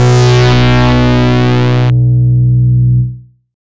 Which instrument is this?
synthesizer bass